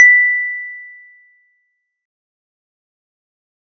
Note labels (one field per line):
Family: mallet percussion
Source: acoustic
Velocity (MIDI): 25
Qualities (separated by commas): fast decay